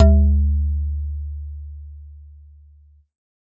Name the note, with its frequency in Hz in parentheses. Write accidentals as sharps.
D2 (73.42 Hz)